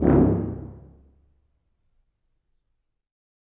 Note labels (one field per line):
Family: brass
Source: acoustic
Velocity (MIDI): 127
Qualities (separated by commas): bright, reverb